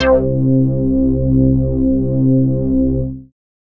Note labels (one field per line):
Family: bass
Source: synthesizer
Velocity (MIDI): 50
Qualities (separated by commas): distorted